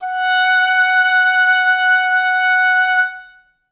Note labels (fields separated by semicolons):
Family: reed; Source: acoustic; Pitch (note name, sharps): F#5; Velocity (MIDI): 75; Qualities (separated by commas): reverb